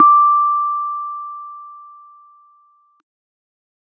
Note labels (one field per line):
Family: keyboard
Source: electronic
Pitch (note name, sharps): D6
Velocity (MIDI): 25